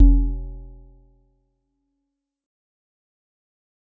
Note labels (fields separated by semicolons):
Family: mallet percussion; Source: acoustic; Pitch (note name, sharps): F1; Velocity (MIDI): 75; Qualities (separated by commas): dark, fast decay, percussive